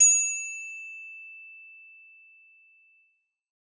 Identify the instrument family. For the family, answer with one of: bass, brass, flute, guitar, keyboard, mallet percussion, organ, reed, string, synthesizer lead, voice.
bass